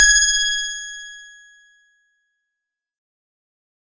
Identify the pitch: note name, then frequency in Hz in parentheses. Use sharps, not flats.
G#6 (1661 Hz)